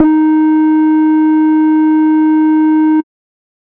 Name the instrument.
synthesizer bass